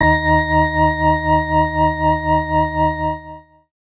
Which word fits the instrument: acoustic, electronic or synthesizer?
electronic